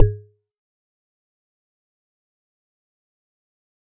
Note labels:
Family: mallet percussion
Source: electronic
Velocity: 25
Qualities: fast decay, percussive

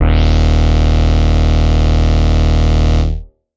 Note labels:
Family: bass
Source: synthesizer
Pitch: D#1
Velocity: 100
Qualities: distorted

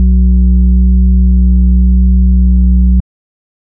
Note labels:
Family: organ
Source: electronic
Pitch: B1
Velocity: 50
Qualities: dark

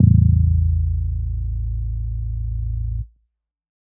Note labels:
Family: bass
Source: synthesizer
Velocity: 127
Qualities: dark

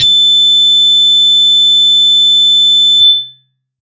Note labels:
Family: guitar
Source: electronic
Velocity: 75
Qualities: bright, distorted

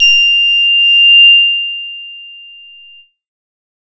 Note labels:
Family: bass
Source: synthesizer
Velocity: 127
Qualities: bright, distorted

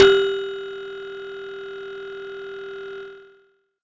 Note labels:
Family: mallet percussion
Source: acoustic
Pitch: G4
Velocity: 127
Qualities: distorted

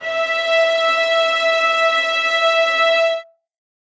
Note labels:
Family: string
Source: acoustic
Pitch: E5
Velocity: 25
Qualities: reverb

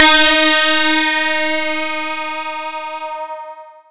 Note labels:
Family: mallet percussion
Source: electronic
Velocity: 75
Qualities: bright, distorted, long release, non-linear envelope

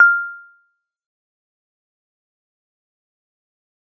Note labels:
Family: mallet percussion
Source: acoustic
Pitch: F6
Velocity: 75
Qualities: fast decay, percussive

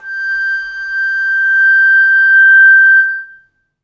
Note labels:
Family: flute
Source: acoustic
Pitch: G6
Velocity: 50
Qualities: reverb

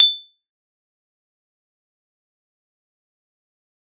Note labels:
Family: mallet percussion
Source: acoustic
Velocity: 25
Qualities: bright, fast decay, percussive

